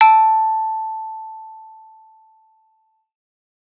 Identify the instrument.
acoustic mallet percussion instrument